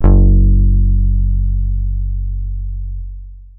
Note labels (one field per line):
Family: guitar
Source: electronic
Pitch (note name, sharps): F#1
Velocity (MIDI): 50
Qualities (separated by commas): long release